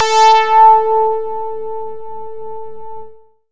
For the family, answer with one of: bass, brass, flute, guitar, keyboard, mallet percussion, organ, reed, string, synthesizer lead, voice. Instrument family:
bass